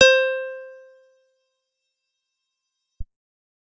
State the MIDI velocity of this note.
75